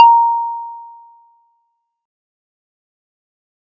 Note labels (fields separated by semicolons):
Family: mallet percussion; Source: acoustic; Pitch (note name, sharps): A#5; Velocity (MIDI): 25; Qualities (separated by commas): fast decay